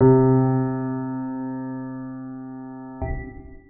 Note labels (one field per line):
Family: organ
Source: electronic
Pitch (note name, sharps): C3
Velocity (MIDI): 25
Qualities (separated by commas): long release, reverb